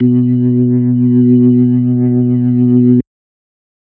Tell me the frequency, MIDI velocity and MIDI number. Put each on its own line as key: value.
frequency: 123.5 Hz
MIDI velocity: 75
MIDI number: 47